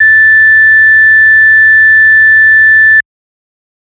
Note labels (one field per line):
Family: organ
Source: electronic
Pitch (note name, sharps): A6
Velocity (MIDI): 127